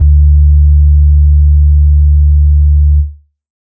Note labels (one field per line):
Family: organ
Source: electronic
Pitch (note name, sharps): D2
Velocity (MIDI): 75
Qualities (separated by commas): dark